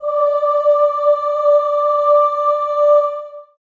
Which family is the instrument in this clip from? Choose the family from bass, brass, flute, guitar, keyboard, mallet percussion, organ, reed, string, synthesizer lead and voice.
voice